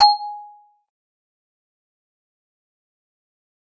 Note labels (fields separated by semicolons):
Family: mallet percussion; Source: acoustic; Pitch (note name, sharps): G#5; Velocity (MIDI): 50; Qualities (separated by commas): fast decay, percussive